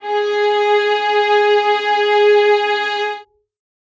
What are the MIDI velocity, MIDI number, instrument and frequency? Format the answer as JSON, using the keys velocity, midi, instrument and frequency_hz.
{"velocity": 50, "midi": 68, "instrument": "acoustic string instrument", "frequency_hz": 415.3}